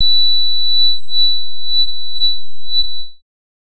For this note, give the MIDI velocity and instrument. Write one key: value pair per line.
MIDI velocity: 127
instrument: synthesizer bass